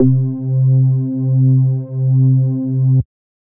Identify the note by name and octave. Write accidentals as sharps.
C3